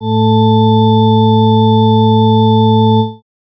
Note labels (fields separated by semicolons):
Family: organ; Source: electronic; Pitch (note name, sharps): A2; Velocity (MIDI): 25